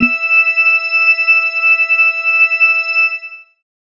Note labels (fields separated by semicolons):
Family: organ; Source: electronic; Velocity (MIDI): 100; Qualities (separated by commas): long release, reverb